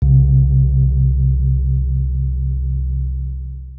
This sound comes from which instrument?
acoustic mallet percussion instrument